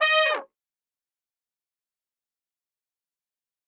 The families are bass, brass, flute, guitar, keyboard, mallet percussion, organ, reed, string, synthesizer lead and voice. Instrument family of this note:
brass